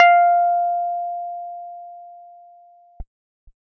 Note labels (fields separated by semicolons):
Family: keyboard; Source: electronic; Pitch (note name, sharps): F5; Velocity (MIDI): 100